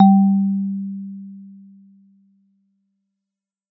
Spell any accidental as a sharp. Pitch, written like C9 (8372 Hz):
G3 (196 Hz)